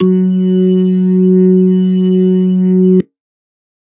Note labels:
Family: organ; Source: electronic; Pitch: F#3; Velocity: 75

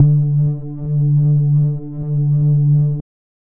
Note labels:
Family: bass; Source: synthesizer; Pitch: D3; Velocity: 25; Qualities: dark

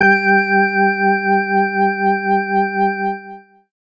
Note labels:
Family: organ; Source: electronic; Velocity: 127; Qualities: distorted

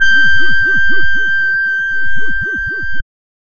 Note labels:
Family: reed; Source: synthesizer; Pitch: G6; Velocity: 25; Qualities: distorted, non-linear envelope

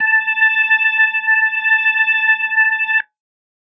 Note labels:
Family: organ; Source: electronic; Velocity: 75

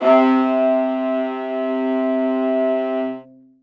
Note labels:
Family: string; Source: acoustic; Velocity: 127; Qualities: reverb

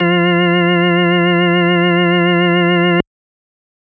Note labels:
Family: organ; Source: electronic; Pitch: F3; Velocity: 50; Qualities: distorted

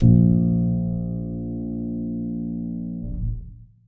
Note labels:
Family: keyboard; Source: acoustic; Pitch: A#1; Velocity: 25; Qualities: dark, reverb

